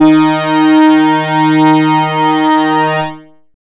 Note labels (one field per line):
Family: bass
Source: synthesizer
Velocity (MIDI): 127